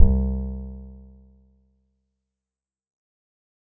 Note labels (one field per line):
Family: guitar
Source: acoustic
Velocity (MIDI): 50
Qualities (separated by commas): dark